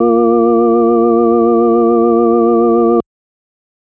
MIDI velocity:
100